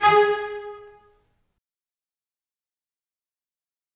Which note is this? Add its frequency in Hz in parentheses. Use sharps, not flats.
G#4 (415.3 Hz)